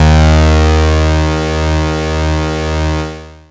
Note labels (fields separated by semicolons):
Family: bass; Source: synthesizer; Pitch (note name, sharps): D#2; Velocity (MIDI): 100; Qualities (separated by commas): bright, distorted, long release